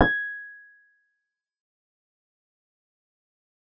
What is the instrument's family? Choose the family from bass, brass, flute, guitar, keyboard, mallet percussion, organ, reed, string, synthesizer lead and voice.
keyboard